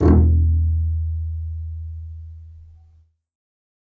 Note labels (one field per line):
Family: string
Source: acoustic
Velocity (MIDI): 25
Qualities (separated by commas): reverb